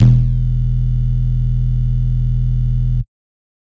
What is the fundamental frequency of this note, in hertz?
41.2 Hz